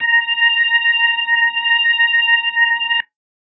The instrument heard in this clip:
electronic organ